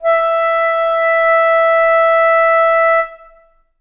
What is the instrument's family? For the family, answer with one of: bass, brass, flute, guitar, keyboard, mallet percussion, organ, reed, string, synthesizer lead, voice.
flute